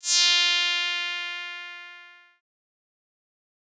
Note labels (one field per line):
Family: bass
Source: synthesizer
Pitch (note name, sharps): F4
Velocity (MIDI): 25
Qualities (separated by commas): bright, distorted, fast decay